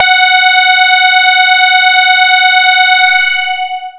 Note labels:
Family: bass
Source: synthesizer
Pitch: F#5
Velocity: 100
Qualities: bright, distorted, long release

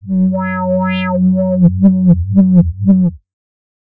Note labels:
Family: bass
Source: synthesizer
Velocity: 50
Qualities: distorted, non-linear envelope

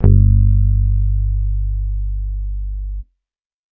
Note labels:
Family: bass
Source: electronic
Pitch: G1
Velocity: 25

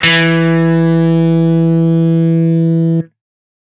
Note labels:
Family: guitar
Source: electronic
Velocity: 100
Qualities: bright, distorted

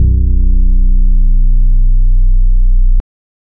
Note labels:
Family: organ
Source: electronic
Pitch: B0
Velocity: 100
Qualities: dark

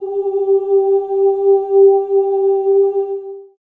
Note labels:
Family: voice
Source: acoustic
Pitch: G4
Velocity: 25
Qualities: long release, reverb

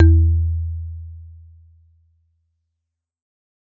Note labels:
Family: mallet percussion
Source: acoustic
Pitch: E2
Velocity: 75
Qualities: dark

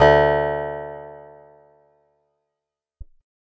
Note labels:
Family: guitar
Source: acoustic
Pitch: D2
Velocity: 25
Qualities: fast decay

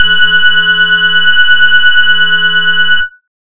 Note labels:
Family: bass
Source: synthesizer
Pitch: F#6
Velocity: 100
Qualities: bright, distorted

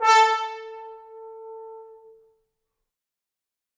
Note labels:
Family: brass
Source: acoustic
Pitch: A4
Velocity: 127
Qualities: bright, fast decay, reverb

